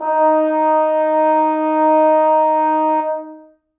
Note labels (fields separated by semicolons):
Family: brass; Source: acoustic; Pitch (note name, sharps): D#4; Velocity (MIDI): 75; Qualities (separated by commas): long release, reverb